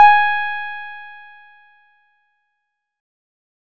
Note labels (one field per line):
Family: keyboard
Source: electronic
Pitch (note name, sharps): G#5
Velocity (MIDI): 127